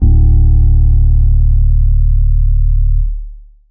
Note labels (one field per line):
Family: keyboard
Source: electronic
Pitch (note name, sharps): D1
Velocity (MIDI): 25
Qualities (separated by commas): long release